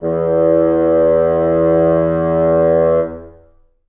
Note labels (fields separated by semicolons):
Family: reed; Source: acoustic; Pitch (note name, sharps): E2; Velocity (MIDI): 75; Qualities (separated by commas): long release, reverb